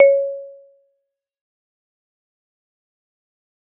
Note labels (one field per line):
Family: mallet percussion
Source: acoustic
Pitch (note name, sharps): C#5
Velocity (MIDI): 75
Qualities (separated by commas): fast decay, percussive